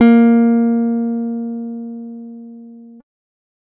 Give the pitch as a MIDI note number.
58